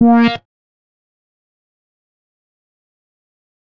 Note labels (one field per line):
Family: bass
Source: synthesizer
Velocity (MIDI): 75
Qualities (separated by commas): fast decay, percussive